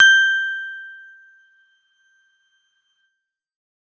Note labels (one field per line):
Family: keyboard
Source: electronic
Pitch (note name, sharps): G6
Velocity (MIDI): 127